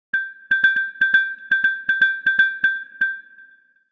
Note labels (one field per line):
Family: mallet percussion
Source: synthesizer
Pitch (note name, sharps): G6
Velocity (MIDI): 100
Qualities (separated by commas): long release, multiphonic, percussive, tempo-synced